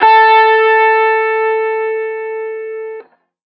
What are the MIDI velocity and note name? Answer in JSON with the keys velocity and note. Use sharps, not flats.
{"velocity": 75, "note": "A4"}